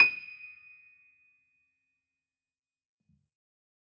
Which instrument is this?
acoustic keyboard